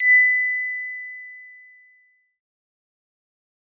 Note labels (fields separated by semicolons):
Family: synthesizer lead; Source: synthesizer; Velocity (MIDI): 50; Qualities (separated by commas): distorted, fast decay